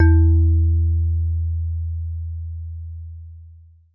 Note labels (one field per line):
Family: mallet percussion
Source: acoustic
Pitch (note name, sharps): E2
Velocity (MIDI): 127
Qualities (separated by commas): dark, long release, reverb